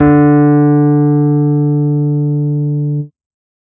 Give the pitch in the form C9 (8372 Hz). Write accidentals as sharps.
D3 (146.8 Hz)